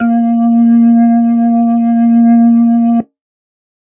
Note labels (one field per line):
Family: organ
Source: electronic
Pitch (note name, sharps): A#3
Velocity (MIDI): 50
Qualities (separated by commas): distorted